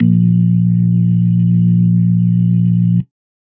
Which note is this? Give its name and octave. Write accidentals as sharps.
A#1